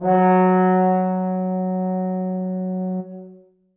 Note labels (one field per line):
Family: brass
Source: acoustic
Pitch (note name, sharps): F#3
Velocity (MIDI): 75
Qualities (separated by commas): bright, reverb